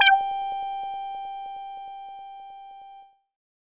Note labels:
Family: bass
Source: synthesizer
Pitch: G5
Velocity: 75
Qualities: distorted

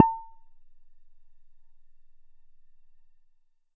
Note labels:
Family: bass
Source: synthesizer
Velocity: 50

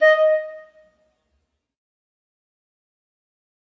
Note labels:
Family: reed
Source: acoustic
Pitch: D#5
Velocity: 50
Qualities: fast decay, percussive, reverb

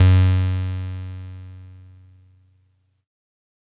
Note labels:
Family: keyboard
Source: electronic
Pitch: F#2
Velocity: 75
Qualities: bright, distorted

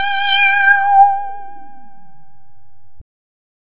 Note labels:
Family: bass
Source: synthesizer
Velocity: 127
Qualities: bright, distorted

